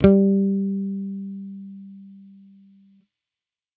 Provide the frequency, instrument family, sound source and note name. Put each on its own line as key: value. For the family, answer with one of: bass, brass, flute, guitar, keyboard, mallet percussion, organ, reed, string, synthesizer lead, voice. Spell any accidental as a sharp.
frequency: 196 Hz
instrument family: bass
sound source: electronic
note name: G3